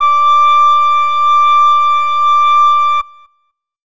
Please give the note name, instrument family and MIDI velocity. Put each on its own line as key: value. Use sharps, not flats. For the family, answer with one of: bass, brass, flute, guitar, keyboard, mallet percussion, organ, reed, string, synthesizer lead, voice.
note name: D6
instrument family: flute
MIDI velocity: 25